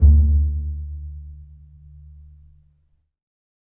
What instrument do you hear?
acoustic string instrument